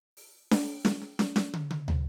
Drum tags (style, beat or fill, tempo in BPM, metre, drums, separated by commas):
rock, fill, 115 BPM, 4/4, open hi-hat, hi-hat pedal, snare, high tom, floor tom